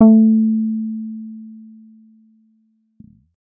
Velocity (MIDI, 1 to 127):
25